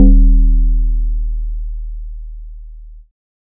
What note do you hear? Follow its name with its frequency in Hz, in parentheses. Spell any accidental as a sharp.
D#1 (38.89 Hz)